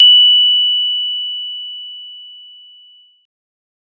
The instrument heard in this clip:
acoustic mallet percussion instrument